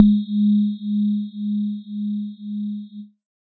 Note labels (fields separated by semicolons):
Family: synthesizer lead; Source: synthesizer; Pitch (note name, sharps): G#3; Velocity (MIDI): 25